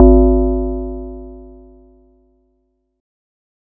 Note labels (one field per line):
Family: mallet percussion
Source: acoustic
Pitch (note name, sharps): G#1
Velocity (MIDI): 25